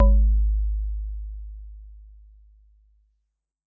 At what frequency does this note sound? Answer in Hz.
51.91 Hz